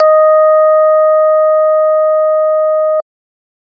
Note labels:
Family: organ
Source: electronic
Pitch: D#5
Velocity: 75

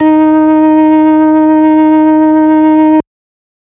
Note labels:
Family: organ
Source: electronic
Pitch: D#4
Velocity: 75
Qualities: distorted

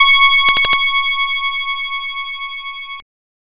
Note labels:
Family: bass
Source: synthesizer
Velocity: 127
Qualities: bright, distorted, multiphonic

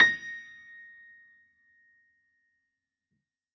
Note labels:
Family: keyboard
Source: acoustic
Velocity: 127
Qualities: fast decay, percussive

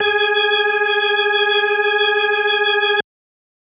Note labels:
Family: organ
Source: electronic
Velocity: 127

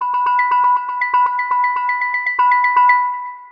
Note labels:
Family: mallet percussion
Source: synthesizer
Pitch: B5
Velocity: 50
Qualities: long release, multiphonic, percussive, tempo-synced

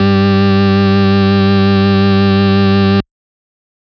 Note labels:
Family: organ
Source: electronic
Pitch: G2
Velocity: 25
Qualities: bright, distorted

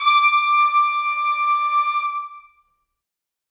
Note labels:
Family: brass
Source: acoustic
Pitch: D6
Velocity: 100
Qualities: reverb

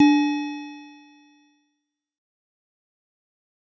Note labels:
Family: mallet percussion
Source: acoustic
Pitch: D4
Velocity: 75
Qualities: dark, fast decay

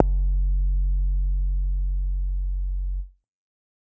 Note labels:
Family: bass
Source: synthesizer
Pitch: F#1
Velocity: 100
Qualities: distorted

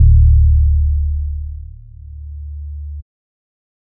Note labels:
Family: bass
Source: synthesizer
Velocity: 50

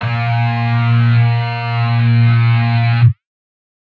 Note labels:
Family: guitar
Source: synthesizer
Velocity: 75

